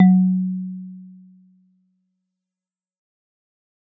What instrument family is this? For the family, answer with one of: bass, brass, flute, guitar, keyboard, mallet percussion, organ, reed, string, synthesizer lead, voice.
mallet percussion